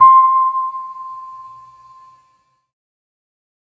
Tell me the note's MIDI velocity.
50